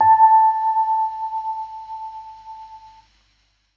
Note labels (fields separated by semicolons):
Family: keyboard; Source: electronic; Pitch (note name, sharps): A5; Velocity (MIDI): 25